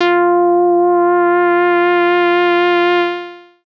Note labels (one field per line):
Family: bass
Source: synthesizer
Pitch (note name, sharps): F4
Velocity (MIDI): 25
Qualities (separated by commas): distorted, long release